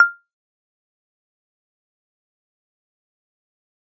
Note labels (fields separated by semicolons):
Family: mallet percussion; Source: acoustic; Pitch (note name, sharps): F6; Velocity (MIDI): 25; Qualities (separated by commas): dark, fast decay, percussive, reverb